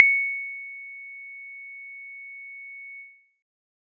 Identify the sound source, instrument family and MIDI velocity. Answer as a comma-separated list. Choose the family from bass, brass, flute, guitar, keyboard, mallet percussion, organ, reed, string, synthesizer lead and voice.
synthesizer, guitar, 50